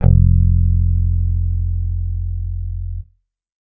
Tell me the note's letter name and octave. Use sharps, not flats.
F1